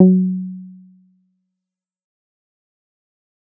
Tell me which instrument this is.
electronic guitar